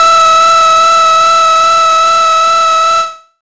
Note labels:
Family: bass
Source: synthesizer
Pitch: E5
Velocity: 127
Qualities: bright, distorted, non-linear envelope

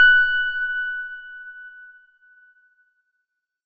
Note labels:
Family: organ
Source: electronic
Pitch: F#6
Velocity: 25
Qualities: bright

